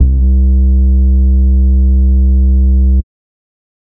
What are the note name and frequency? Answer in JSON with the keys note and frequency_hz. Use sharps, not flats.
{"note": "C2", "frequency_hz": 65.41}